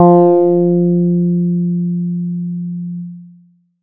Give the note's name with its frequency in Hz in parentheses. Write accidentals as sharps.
F3 (174.6 Hz)